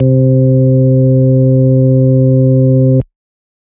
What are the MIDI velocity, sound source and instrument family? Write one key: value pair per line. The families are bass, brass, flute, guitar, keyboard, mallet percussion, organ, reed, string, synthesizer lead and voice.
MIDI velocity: 127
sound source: electronic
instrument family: organ